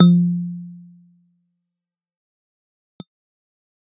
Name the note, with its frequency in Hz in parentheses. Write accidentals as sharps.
F3 (174.6 Hz)